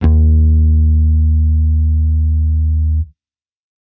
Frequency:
77.78 Hz